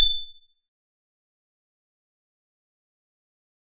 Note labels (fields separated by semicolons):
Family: guitar; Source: acoustic; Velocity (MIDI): 25; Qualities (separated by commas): bright, distorted, fast decay, percussive